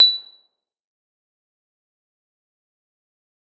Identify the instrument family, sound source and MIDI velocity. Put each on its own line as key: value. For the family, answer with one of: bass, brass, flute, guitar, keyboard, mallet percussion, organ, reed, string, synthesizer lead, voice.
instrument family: mallet percussion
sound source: acoustic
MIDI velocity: 50